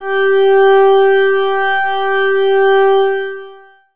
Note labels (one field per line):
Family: organ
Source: electronic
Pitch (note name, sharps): G4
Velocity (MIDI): 50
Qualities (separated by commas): distorted, long release